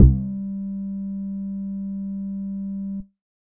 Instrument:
synthesizer bass